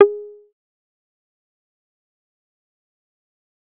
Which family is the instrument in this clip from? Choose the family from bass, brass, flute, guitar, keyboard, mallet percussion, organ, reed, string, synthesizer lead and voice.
bass